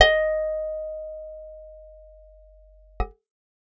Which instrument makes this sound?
acoustic guitar